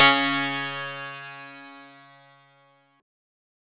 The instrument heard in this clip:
synthesizer lead